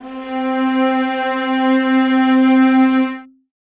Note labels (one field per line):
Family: string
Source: acoustic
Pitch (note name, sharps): C4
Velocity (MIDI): 75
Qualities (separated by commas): reverb